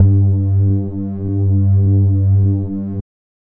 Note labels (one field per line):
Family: bass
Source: synthesizer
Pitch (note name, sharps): G2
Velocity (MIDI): 100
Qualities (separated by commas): dark